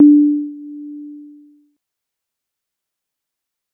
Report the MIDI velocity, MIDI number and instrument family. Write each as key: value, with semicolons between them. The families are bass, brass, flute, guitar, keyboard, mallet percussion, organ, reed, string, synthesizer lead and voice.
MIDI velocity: 25; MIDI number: 62; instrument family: keyboard